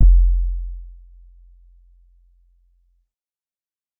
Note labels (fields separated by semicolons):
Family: keyboard; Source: electronic; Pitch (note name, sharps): F1; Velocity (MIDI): 127; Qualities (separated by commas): dark